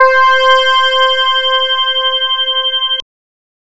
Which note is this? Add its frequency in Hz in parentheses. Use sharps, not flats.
C5 (523.3 Hz)